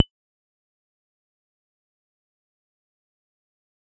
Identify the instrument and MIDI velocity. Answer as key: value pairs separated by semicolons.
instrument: synthesizer bass; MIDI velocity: 50